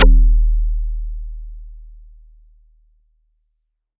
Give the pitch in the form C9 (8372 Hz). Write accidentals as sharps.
D#1 (38.89 Hz)